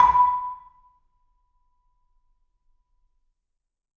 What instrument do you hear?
acoustic mallet percussion instrument